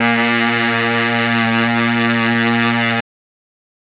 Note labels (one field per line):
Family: reed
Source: electronic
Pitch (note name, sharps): A#2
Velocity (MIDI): 127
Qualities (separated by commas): bright, reverb